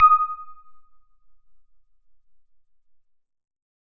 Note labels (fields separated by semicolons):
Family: synthesizer lead; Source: synthesizer; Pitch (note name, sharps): D#6; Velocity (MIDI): 50; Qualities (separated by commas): percussive